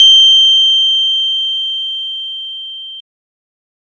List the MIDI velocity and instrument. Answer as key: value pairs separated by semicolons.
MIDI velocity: 25; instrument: electronic organ